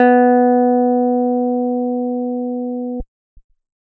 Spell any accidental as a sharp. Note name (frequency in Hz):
B3 (246.9 Hz)